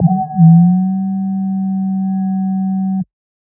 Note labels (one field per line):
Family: bass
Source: synthesizer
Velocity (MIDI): 127